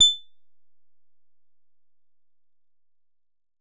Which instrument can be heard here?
synthesizer guitar